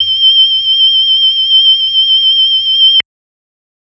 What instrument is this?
electronic organ